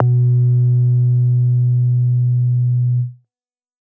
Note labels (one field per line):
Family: bass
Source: synthesizer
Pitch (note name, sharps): B2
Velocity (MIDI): 75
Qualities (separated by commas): distorted